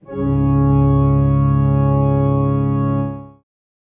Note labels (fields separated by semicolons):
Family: organ; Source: acoustic; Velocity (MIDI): 127; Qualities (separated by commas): dark, reverb